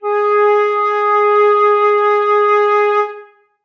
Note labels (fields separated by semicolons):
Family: flute; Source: acoustic; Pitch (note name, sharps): G#4; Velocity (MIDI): 100; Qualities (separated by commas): reverb